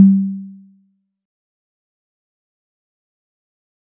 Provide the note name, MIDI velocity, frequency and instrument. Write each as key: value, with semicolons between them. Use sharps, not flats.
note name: G3; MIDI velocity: 25; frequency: 196 Hz; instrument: acoustic mallet percussion instrument